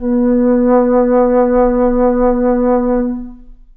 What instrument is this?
acoustic flute